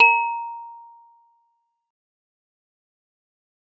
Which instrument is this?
acoustic mallet percussion instrument